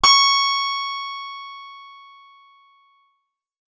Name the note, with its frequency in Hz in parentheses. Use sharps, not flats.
C#6 (1109 Hz)